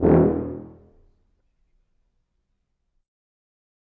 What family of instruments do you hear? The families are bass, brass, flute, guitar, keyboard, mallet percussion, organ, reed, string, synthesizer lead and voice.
brass